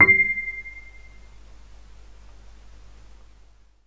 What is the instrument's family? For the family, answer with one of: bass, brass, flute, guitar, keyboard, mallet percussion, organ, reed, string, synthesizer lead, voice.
keyboard